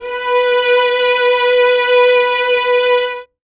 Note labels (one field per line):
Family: string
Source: acoustic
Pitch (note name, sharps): B4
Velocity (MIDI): 100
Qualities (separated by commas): reverb